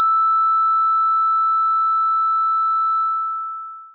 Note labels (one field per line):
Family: synthesizer lead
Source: synthesizer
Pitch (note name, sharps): E6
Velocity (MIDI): 50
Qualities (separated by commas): bright, long release